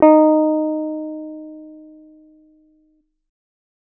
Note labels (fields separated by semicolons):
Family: guitar; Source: acoustic; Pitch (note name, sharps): D#4; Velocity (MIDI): 50; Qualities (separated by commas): dark